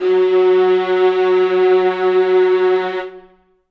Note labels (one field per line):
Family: string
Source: acoustic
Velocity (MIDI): 100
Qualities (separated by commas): reverb